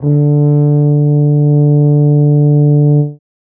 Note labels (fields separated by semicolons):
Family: brass; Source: acoustic; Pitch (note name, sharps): D3; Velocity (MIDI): 50; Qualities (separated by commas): dark